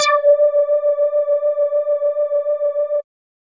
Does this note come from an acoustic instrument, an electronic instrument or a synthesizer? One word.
synthesizer